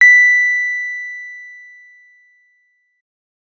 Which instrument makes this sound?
electronic keyboard